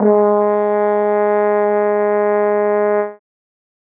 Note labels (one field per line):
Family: brass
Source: acoustic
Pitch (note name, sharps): G#3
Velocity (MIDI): 25